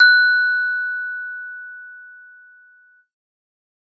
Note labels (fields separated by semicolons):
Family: mallet percussion; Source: acoustic; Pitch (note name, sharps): F#6; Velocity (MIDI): 100; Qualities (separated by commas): bright